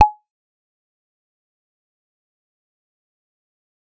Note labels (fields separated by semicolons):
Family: bass; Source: synthesizer; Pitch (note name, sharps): G#5; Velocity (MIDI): 25; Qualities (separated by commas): fast decay, percussive